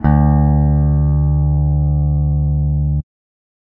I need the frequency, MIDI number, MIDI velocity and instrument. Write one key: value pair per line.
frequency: 73.42 Hz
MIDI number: 38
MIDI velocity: 75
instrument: electronic guitar